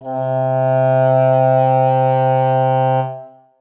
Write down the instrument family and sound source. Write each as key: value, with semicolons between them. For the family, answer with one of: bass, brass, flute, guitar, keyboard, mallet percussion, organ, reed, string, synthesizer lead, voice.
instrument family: reed; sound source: acoustic